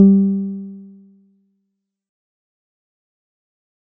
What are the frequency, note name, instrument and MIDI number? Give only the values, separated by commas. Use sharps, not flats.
196 Hz, G3, synthesizer guitar, 55